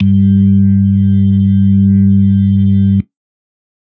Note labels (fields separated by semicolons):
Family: organ; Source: electronic; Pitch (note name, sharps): G2; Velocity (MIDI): 75